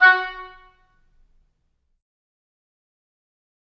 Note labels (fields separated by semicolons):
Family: reed; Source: acoustic; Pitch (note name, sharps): F#4; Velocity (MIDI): 100; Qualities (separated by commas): fast decay, percussive, reverb